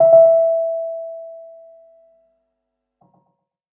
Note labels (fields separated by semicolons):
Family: keyboard; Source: electronic; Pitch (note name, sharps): E5; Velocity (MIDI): 50; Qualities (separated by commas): tempo-synced